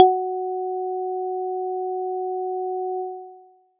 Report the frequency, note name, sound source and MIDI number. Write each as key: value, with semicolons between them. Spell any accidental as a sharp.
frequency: 370 Hz; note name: F#4; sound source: acoustic; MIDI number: 66